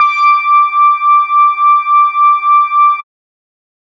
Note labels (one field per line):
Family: bass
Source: synthesizer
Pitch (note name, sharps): D6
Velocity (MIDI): 50